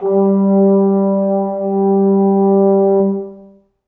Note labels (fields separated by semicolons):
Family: brass; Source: acoustic; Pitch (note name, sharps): G3; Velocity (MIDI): 25; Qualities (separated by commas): dark, long release, reverb